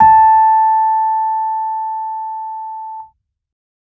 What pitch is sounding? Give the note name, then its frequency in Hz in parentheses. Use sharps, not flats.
A5 (880 Hz)